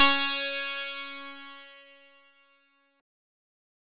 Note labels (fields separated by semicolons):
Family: synthesizer lead; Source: synthesizer; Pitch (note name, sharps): C#4; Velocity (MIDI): 100; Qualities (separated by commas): bright, distorted